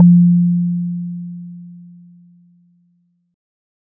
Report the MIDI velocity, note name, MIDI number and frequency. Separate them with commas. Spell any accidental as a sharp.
25, F3, 53, 174.6 Hz